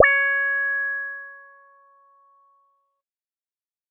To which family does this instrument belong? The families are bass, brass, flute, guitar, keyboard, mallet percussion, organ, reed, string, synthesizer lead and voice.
bass